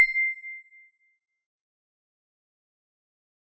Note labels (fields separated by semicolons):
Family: mallet percussion; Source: acoustic; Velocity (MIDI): 75; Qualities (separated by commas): fast decay